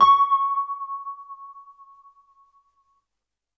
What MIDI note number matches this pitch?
85